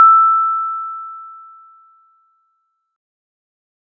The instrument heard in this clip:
acoustic mallet percussion instrument